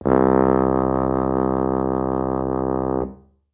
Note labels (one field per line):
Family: brass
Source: acoustic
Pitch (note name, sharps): C2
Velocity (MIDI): 100